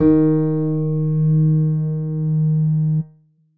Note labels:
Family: keyboard; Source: electronic; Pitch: D#3; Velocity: 25; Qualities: dark

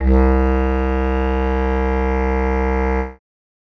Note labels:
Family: reed; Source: acoustic; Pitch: C2; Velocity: 127; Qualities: dark

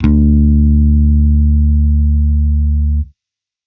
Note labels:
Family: bass; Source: electronic; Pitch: D2; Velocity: 127

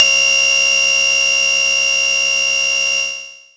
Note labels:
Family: bass; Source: synthesizer; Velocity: 127; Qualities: bright, distorted, long release

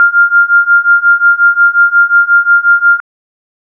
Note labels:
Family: organ; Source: electronic; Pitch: F6; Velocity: 100

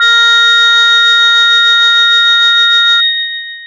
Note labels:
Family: mallet percussion; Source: electronic; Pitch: A#4; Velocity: 127; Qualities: bright, long release

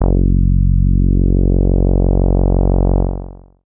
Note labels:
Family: bass; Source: synthesizer; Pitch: F#1; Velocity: 75; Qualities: distorted, long release

